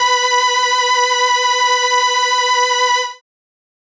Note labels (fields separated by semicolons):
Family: keyboard; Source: synthesizer; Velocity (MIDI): 25; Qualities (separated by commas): bright